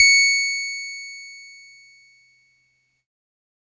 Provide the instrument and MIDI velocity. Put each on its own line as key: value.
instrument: electronic keyboard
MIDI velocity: 127